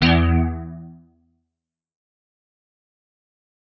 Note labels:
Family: guitar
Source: electronic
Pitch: E2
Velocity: 127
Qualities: fast decay

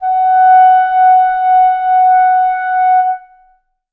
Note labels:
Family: reed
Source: acoustic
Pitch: F#5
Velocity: 50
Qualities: reverb

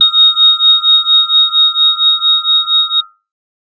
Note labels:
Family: organ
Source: electronic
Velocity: 100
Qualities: bright

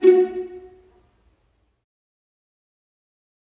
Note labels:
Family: string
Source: acoustic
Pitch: F#4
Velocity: 25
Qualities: dark, fast decay, percussive, reverb

